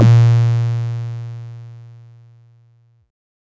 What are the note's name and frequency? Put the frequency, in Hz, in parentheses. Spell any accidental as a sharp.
A#2 (116.5 Hz)